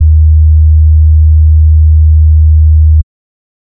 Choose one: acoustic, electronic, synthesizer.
synthesizer